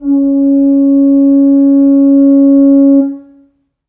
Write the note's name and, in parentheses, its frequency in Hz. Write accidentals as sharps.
C#4 (277.2 Hz)